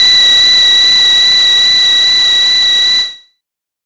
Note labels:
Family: bass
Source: synthesizer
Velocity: 127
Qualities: non-linear envelope

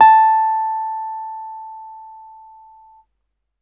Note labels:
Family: keyboard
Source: electronic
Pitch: A5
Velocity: 100

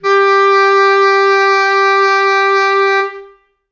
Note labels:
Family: reed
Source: acoustic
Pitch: G4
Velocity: 127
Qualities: reverb

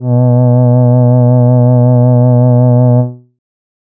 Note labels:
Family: voice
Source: synthesizer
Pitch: B2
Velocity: 50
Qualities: dark

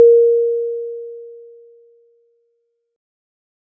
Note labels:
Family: mallet percussion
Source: acoustic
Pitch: A#4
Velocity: 25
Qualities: bright

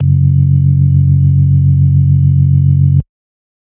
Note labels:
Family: organ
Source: electronic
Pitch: F#1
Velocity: 127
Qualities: dark

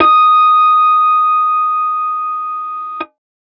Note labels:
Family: guitar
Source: electronic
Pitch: D#6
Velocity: 50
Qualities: distorted

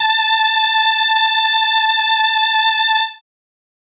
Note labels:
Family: keyboard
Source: synthesizer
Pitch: A5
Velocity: 75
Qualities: bright

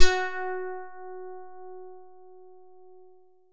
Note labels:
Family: guitar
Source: synthesizer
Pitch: F#4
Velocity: 50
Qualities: bright

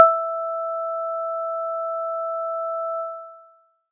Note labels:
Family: mallet percussion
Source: acoustic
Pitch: E5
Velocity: 50

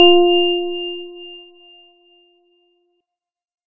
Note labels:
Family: organ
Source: electronic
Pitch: F4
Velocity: 25

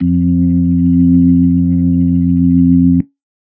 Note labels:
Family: organ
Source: electronic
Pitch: F2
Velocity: 25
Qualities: dark

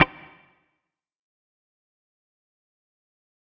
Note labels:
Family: guitar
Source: electronic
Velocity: 25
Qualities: distorted, fast decay, percussive

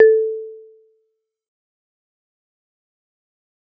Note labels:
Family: mallet percussion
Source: acoustic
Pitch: A4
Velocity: 25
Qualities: fast decay, percussive

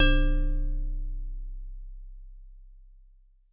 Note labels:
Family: mallet percussion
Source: acoustic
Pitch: C1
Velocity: 100

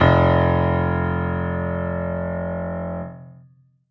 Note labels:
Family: keyboard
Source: acoustic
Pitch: F1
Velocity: 127

